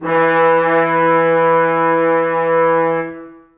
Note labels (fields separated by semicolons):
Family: brass; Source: acoustic; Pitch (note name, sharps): E3; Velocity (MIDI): 100; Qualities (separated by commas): reverb